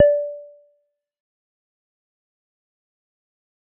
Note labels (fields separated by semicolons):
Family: bass; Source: synthesizer; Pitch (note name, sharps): D5; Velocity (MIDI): 75; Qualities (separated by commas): fast decay, percussive